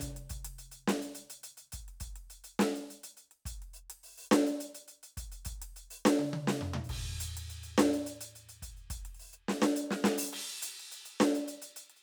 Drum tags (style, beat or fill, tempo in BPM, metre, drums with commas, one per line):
rock
beat
140 BPM
4/4
crash, closed hi-hat, open hi-hat, hi-hat pedal, snare, high tom, mid tom, kick